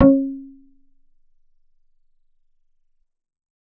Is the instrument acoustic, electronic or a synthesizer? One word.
synthesizer